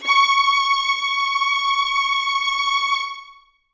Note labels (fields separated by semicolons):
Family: string; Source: acoustic; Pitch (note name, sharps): C#6; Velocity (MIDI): 127; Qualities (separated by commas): bright, reverb